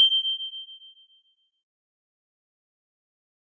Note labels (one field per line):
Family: mallet percussion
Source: acoustic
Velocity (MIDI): 25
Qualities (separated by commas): bright